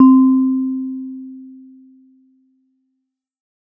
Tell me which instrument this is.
acoustic mallet percussion instrument